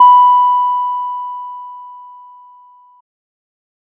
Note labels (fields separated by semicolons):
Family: bass; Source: synthesizer; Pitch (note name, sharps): B5; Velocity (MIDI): 50